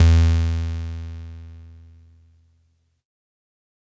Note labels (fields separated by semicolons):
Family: keyboard; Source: electronic; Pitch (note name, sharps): E2; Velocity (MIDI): 50; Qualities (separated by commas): bright, distorted